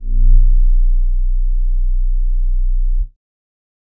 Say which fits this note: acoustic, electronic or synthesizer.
synthesizer